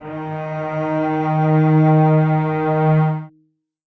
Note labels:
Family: string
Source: acoustic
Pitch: D#3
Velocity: 50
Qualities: reverb

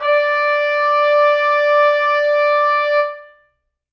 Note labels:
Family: brass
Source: acoustic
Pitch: D5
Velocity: 50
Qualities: reverb

